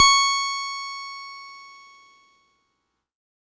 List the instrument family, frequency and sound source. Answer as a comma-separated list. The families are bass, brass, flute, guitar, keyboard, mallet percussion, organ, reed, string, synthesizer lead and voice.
keyboard, 1109 Hz, electronic